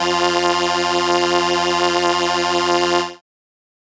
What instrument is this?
synthesizer keyboard